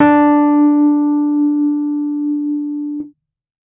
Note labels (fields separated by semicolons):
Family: keyboard; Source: electronic; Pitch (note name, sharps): D4; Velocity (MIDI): 127; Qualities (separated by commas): dark